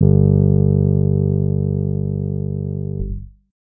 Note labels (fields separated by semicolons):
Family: guitar; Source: electronic; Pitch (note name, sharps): G1; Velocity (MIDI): 25; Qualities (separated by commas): reverb